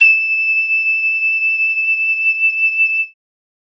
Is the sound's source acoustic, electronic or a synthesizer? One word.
acoustic